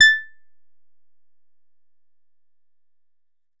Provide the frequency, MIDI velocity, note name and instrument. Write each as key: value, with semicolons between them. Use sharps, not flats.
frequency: 1760 Hz; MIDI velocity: 75; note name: A6; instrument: synthesizer guitar